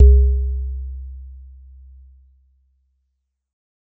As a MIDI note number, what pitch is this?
36